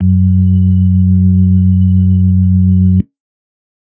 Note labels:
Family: organ; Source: electronic; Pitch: F#2; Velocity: 127; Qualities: dark

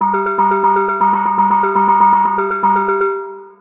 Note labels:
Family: mallet percussion; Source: synthesizer; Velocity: 127; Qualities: long release, multiphonic, percussive, tempo-synced

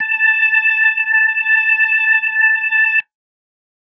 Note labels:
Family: organ; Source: electronic; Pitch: A5; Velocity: 75

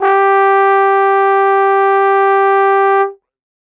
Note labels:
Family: brass; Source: acoustic; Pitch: G4; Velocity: 50

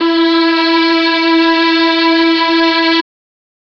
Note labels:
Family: string; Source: electronic; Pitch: E4; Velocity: 127; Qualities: distorted, reverb

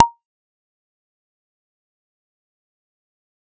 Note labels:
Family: bass; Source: synthesizer; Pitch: A#5; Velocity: 127; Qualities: fast decay, percussive

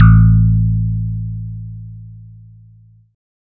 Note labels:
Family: bass; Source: synthesizer; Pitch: A1; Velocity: 25

